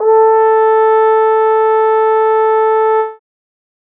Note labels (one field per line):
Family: brass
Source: acoustic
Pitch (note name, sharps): A4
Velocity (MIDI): 75